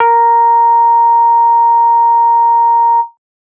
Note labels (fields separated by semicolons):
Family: bass; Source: synthesizer; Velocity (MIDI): 25